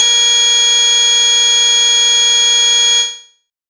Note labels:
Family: bass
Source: synthesizer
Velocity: 50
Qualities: bright, distorted

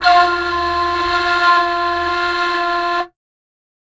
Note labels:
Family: flute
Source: acoustic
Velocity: 127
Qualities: multiphonic

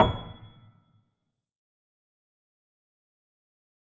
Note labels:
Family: keyboard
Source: acoustic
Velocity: 25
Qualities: fast decay, percussive

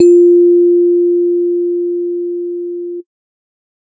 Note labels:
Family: keyboard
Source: electronic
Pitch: F4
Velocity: 50

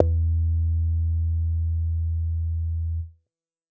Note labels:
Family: bass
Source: synthesizer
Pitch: E2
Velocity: 25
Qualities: dark, distorted

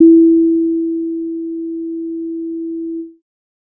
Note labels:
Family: bass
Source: synthesizer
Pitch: E4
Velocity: 25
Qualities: dark

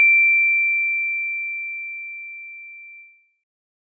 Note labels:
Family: mallet percussion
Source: acoustic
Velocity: 50

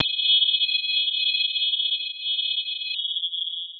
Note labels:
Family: mallet percussion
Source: synthesizer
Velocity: 127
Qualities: bright, long release, multiphonic

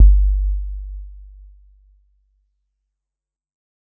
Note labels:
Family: mallet percussion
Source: acoustic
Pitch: G1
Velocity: 25

